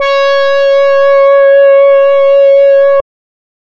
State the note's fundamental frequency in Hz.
554.4 Hz